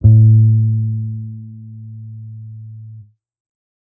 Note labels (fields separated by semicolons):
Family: bass; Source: electronic; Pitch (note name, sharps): A2; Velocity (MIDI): 75; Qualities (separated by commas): dark